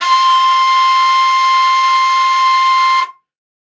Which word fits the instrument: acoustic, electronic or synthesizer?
acoustic